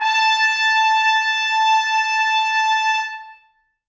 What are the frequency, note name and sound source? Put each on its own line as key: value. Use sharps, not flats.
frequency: 880 Hz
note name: A5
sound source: acoustic